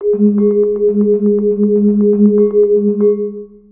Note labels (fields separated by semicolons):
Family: mallet percussion; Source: synthesizer; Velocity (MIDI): 50; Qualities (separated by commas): dark, long release, multiphonic, percussive, tempo-synced